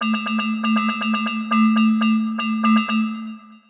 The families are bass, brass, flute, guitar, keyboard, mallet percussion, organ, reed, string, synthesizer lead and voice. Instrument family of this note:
mallet percussion